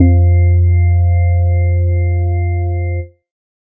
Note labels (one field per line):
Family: organ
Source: electronic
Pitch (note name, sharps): F2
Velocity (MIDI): 100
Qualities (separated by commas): dark